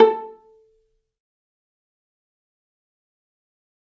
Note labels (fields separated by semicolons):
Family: string; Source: acoustic; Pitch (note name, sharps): A4; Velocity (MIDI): 100; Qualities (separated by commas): dark, fast decay, percussive, reverb